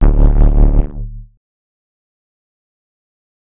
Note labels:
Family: bass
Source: synthesizer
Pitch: D1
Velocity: 75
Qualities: distorted, fast decay, multiphonic

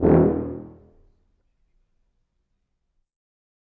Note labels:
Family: brass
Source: acoustic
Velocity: 100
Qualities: reverb

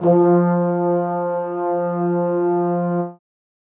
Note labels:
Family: brass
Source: acoustic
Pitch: F3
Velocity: 25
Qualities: reverb

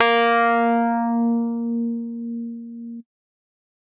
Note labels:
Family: keyboard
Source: electronic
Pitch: A#3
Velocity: 100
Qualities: distorted

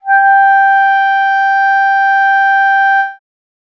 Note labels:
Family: reed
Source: acoustic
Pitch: G5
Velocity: 75

